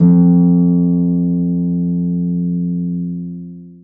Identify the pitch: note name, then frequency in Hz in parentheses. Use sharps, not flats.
F2 (87.31 Hz)